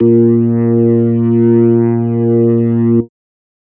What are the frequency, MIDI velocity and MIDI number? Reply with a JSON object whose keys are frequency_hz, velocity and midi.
{"frequency_hz": 116.5, "velocity": 127, "midi": 46}